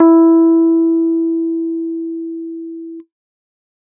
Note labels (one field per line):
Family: keyboard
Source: electronic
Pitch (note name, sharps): E4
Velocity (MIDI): 100